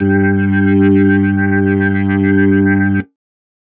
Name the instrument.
electronic keyboard